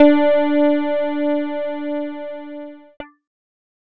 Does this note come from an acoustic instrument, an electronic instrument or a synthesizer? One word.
electronic